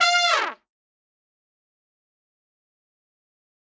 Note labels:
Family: brass; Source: acoustic; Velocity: 50; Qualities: bright, fast decay, reverb

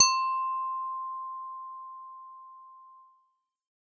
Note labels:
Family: bass; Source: synthesizer; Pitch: C6; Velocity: 127; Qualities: distorted

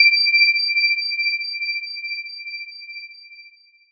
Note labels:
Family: mallet percussion; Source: electronic; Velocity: 75; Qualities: bright, long release

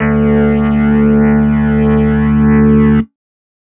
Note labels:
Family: organ; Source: electronic; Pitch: D2; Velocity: 25

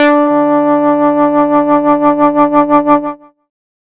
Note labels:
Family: bass; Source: synthesizer; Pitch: D4; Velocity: 50; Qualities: distorted

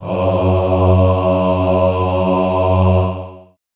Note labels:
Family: voice; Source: acoustic; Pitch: F#2; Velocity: 100; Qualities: long release, reverb

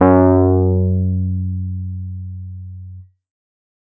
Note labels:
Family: keyboard; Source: electronic; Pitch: F#2; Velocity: 25; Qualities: distorted

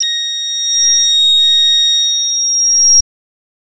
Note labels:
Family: voice; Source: synthesizer; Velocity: 50

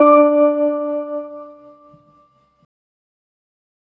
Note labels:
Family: organ; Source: electronic; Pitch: D4; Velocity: 25

